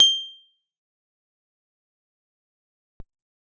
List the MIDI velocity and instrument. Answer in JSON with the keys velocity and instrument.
{"velocity": 75, "instrument": "acoustic guitar"}